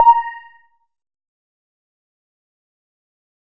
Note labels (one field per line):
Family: bass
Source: synthesizer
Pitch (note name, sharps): A#5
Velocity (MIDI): 127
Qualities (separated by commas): fast decay, percussive